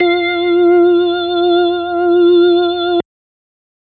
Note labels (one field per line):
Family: organ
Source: electronic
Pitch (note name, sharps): F4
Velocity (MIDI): 100